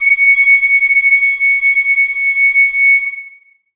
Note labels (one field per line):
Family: flute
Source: acoustic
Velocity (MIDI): 75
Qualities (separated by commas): reverb